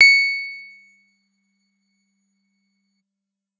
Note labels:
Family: guitar; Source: electronic; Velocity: 25; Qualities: percussive

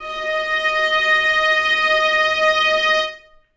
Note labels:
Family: string; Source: acoustic; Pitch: D#5; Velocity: 50; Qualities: reverb

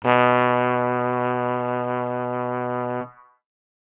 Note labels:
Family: brass; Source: acoustic; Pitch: B2; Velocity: 50

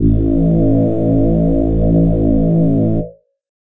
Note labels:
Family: voice; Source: synthesizer; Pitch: A1; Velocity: 75; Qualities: multiphonic

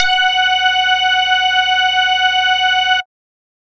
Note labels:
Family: bass; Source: synthesizer; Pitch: F#5; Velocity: 127

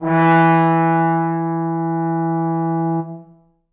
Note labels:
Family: brass; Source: acoustic; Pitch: E3; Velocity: 75; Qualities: bright, reverb

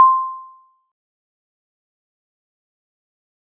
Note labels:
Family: mallet percussion; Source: acoustic; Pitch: C6; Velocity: 25; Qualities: fast decay, percussive

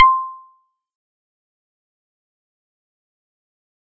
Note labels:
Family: mallet percussion; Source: acoustic; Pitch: C6; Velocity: 127; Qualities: fast decay, percussive

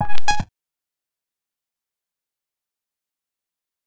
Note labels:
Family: bass; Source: synthesizer; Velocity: 50; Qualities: fast decay, percussive

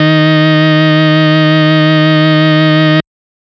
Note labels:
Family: organ; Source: electronic; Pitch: D#3; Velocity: 25; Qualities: bright, distorted

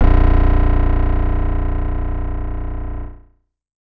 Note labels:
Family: keyboard; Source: synthesizer; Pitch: A#0; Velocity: 100; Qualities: distorted

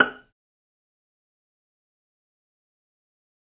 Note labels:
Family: string; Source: acoustic; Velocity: 25; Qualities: fast decay, percussive, reverb

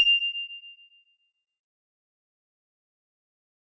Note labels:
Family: mallet percussion; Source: acoustic; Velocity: 50; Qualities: bright, fast decay

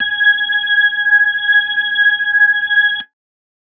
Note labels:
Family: organ; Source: electronic; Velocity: 100

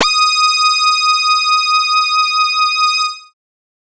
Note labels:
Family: bass; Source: synthesizer; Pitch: D#6; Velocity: 50; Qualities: multiphonic

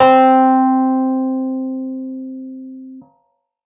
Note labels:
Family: keyboard; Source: electronic; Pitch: C4; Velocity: 127

